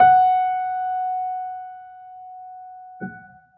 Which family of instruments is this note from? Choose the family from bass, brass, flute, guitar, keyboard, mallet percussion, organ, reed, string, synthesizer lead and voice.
keyboard